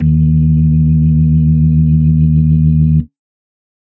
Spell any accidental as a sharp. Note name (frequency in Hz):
D#2 (77.78 Hz)